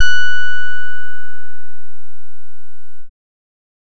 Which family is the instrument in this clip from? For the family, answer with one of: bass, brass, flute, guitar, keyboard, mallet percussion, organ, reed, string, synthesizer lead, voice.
bass